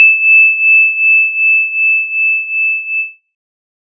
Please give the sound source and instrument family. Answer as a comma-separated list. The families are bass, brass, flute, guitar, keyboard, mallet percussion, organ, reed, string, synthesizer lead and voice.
synthesizer, synthesizer lead